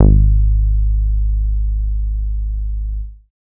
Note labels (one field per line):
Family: bass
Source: synthesizer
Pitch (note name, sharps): G#1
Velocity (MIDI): 75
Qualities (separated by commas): dark